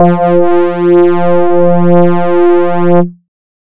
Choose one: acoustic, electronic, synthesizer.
synthesizer